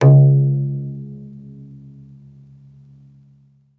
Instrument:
acoustic guitar